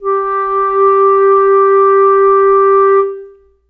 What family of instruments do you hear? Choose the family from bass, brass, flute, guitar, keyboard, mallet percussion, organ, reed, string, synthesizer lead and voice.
reed